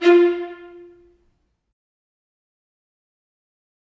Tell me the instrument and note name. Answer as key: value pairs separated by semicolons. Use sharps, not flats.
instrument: acoustic string instrument; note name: F4